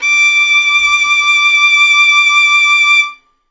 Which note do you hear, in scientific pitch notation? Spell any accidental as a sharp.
D6